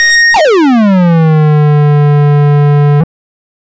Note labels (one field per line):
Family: bass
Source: synthesizer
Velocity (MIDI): 127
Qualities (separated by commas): bright, distorted, non-linear envelope